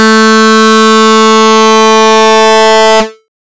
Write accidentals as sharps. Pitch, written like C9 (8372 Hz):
A3 (220 Hz)